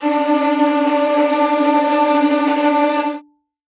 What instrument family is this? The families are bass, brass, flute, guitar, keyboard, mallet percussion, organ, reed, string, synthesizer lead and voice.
string